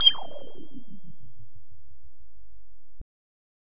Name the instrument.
synthesizer bass